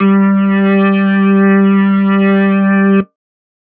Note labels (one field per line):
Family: organ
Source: electronic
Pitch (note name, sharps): G3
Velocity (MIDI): 25